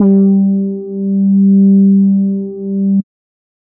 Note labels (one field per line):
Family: bass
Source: synthesizer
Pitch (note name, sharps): G3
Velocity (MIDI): 127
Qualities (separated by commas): dark